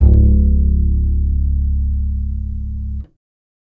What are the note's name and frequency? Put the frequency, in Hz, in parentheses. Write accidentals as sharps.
C#1 (34.65 Hz)